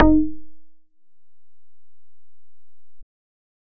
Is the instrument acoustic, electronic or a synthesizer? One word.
synthesizer